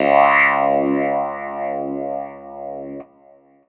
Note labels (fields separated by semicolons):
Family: keyboard; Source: electronic; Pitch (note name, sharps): C#2; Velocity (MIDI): 127